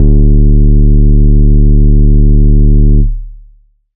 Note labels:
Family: bass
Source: synthesizer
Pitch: D1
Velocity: 127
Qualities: long release

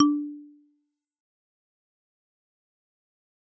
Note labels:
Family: mallet percussion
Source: acoustic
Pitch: D4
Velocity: 75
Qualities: dark, fast decay, percussive

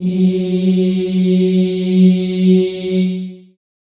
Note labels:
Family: voice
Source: acoustic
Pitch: F#3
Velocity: 100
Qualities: long release, reverb

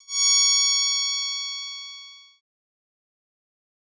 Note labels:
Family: bass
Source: synthesizer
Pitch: C#6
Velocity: 50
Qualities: bright, distorted, fast decay

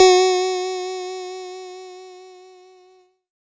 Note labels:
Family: keyboard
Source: electronic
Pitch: F#4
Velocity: 100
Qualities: bright

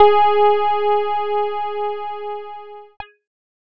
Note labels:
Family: keyboard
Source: electronic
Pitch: G#4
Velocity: 75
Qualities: distorted

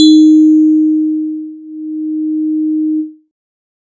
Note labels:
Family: synthesizer lead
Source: synthesizer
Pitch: D#4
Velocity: 100

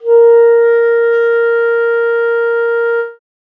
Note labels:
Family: reed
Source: acoustic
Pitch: A#4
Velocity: 75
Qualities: dark

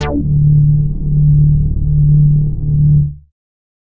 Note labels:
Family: bass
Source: synthesizer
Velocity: 75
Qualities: distorted

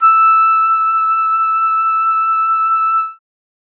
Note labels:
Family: reed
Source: acoustic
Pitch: E6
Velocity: 50

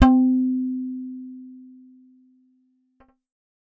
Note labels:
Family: bass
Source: synthesizer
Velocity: 127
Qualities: dark

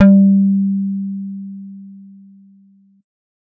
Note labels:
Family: bass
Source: synthesizer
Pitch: G3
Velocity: 50

